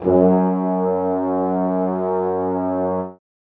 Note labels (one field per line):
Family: brass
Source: acoustic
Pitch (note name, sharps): F#2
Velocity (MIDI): 75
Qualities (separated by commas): reverb